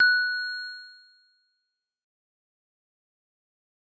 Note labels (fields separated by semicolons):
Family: mallet percussion; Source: acoustic; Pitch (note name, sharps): F#6; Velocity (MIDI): 75; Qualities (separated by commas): bright, fast decay